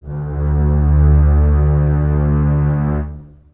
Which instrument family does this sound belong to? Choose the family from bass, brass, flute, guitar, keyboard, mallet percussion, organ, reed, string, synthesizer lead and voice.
string